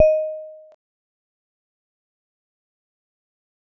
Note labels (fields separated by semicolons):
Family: mallet percussion; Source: acoustic; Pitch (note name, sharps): D#5; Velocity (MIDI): 25; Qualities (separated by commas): dark, fast decay, percussive